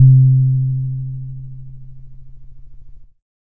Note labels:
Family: keyboard; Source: electronic; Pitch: C3; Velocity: 50; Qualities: dark

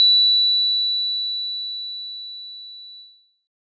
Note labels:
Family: mallet percussion; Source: acoustic; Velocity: 25; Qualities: bright

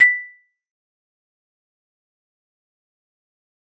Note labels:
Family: mallet percussion; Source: acoustic; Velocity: 127; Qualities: fast decay, percussive

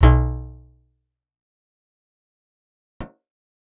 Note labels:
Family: guitar; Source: acoustic; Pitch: B1; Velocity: 100; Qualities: fast decay, percussive, reverb

